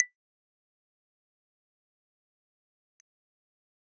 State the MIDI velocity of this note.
50